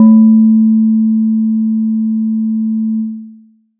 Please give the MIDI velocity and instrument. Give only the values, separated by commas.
50, acoustic mallet percussion instrument